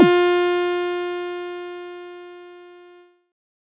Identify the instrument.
synthesizer bass